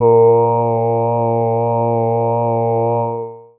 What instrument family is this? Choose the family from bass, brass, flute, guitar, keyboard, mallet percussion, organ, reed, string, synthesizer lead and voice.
voice